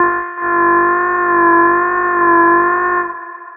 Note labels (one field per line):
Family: bass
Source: synthesizer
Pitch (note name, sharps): F4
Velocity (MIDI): 50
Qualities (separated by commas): long release, reverb